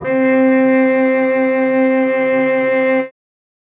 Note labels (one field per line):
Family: string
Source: acoustic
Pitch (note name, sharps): C4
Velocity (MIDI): 50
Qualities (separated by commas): reverb